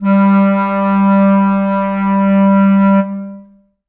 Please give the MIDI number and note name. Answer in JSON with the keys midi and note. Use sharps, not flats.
{"midi": 55, "note": "G3"}